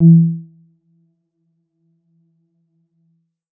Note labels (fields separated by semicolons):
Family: keyboard; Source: electronic; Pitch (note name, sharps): E3; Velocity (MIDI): 50; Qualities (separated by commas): dark, percussive, reverb